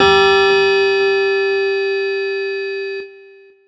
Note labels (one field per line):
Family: keyboard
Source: electronic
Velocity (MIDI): 127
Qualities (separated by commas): bright, distorted, long release